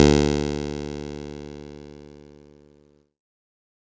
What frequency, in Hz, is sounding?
73.42 Hz